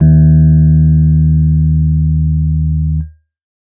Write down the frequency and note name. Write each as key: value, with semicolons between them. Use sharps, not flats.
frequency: 77.78 Hz; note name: D#2